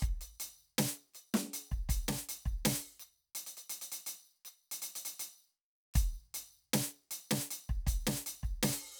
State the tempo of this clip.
80 BPM